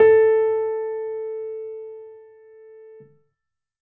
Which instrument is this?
acoustic keyboard